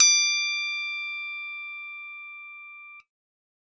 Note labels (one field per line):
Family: keyboard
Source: electronic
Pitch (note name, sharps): D6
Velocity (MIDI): 127